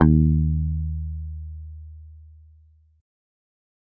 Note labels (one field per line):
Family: guitar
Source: electronic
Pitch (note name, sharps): D#2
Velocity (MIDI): 127